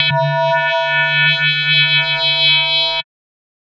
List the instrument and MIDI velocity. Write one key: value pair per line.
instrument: synthesizer mallet percussion instrument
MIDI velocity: 127